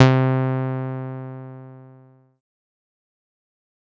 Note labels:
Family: bass; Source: synthesizer; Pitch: C3; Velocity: 50; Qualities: distorted, fast decay

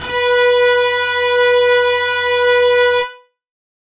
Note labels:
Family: guitar; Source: electronic; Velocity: 50; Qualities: distorted

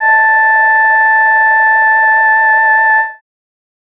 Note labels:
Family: voice; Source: synthesizer; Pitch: A5; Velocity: 75

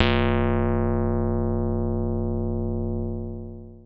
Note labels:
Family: keyboard; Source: electronic; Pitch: C1; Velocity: 75; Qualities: distorted, long release

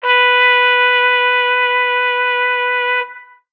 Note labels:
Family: brass; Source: acoustic; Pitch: B4; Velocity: 75; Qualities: distorted

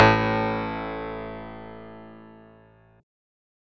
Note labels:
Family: synthesizer lead; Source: synthesizer; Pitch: A1; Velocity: 25; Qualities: bright, distorted

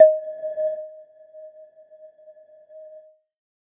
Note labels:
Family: mallet percussion; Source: electronic; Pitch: D#5; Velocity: 75; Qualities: non-linear envelope

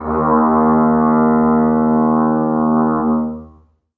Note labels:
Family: brass; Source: acoustic; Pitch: D#2; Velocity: 25; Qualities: long release, reverb

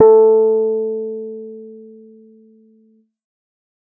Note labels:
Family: keyboard; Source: electronic; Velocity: 50

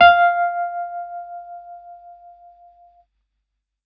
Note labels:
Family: keyboard; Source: electronic; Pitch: F5; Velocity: 127

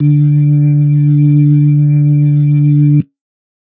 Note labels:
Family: organ; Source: electronic; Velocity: 100; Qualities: dark

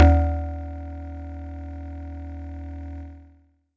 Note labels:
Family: mallet percussion; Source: acoustic; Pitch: D#2; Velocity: 127; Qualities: distorted

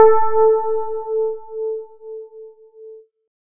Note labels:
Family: keyboard; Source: electronic; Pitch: A4; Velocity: 100

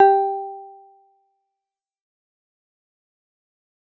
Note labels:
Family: guitar; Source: synthesizer; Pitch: G4; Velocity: 75; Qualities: fast decay, percussive

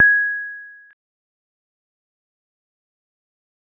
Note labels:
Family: mallet percussion; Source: acoustic; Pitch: G#6; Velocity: 25; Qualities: fast decay

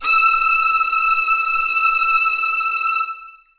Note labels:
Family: string; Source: acoustic; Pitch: E6; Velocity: 127; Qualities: reverb

